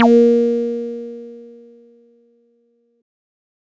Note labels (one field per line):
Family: bass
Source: synthesizer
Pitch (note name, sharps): A#3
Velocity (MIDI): 100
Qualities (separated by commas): bright, distorted